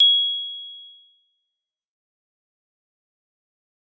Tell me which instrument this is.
acoustic mallet percussion instrument